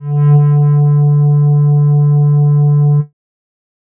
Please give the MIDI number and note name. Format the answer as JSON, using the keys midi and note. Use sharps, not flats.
{"midi": 50, "note": "D3"}